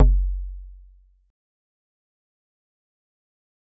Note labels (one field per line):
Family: mallet percussion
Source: acoustic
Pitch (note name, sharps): F#1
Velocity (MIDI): 50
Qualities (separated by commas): fast decay